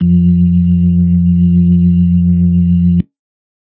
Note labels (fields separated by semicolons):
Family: organ; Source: electronic; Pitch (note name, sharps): F2; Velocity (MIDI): 50; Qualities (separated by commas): dark